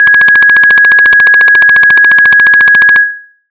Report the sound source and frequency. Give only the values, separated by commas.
synthesizer, 1661 Hz